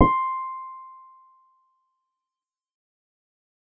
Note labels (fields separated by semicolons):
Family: keyboard; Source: synthesizer; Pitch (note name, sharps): C6; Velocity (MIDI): 25; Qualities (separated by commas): fast decay